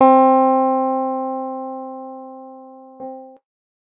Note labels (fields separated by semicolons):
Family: guitar; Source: electronic; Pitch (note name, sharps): C4; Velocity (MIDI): 50